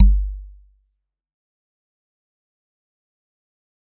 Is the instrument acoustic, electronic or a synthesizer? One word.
acoustic